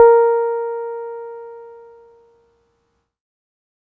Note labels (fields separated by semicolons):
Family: keyboard; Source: electronic; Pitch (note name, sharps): A#4; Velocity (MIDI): 127; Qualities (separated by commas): dark